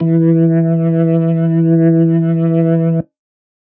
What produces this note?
electronic organ